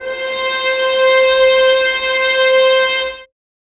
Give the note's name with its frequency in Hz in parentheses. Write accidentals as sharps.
C5 (523.3 Hz)